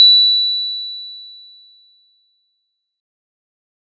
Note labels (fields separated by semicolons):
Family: mallet percussion; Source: acoustic; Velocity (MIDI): 50